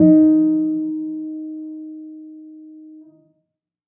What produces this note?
acoustic keyboard